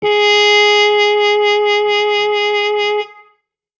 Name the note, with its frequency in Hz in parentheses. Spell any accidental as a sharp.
G#4 (415.3 Hz)